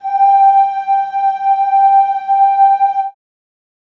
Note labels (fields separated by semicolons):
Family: voice; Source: acoustic; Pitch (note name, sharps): G5; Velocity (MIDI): 127; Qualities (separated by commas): reverb